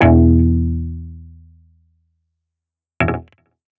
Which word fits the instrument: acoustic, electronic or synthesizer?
electronic